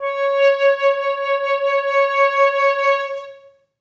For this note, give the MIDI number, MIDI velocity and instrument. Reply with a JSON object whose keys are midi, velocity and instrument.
{"midi": 73, "velocity": 50, "instrument": "acoustic flute"}